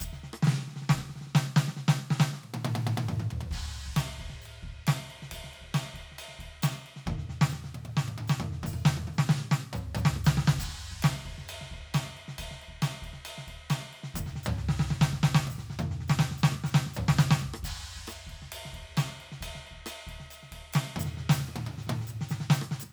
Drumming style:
rock